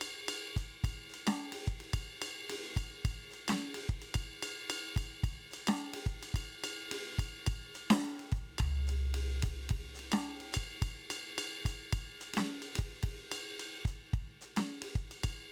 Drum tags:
ijexá
beat
108 BPM
4/4
ride, ride bell, hi-hat pedal, snare, floor tom, kick

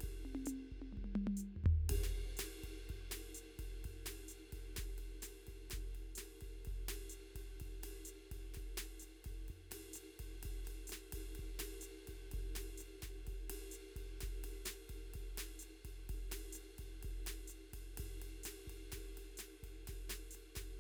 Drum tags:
bossa nova
beat
127 BPM
4/4
ride, hi-hat pedal, snare, high tom, mid tom, floor tom, kick

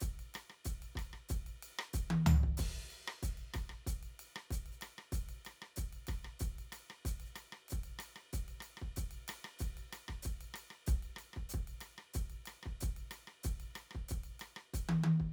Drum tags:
Afrobeat
beat
94 BPM
4/4
crash, ride, hi-hat pedal, cross-stick, high tom, floor tom, kick

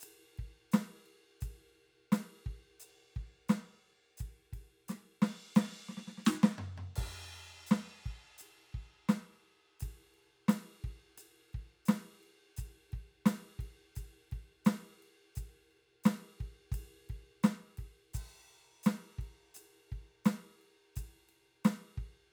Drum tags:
rock
beat
86 BPM
4/4
crash, ride, hi-hat pedal, snare, floor tom, kick

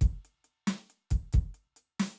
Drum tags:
rock
beat
92 BPM
4/4
closed hi-hat, open hi-hat, snare, kick

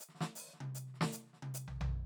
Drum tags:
jazz-funk
fill
116 BPM
4/4
hi-hat pedal, snare, high tom, floor tom

